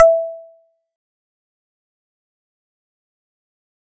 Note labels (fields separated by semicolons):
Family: mallet percussion; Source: acoustic; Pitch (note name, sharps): E5; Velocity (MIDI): 50; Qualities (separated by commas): fast decay, percussive